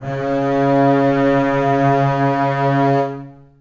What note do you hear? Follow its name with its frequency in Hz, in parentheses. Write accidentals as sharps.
C#3 (138.6 Hz)